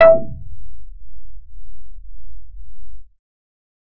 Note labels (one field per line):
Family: bass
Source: synthesizer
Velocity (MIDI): 75